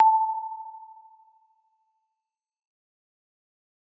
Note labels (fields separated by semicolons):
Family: mallet percussion; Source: acoustic; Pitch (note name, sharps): A5; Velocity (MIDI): 127; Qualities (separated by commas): fast decay